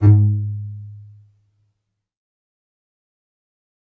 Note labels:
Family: string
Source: acoustic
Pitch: G#2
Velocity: 50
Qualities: fast decay, reverb

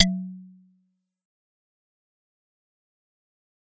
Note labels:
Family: mallet percussion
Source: acoustic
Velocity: 25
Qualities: fast decay, percussive

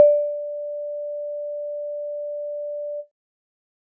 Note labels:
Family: keyboard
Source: electronic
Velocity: 25

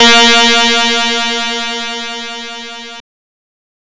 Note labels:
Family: guitar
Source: synthesizer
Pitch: A#3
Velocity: 127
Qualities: bright, distorted

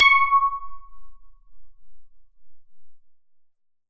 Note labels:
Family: synthesizer lead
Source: synthesizer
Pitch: C#6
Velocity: 100

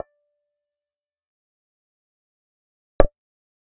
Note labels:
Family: bass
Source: synthesizer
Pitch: D5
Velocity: 100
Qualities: dark, percussive, reverb

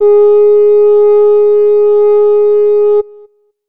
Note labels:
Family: flute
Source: acoustic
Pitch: G#4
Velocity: 127

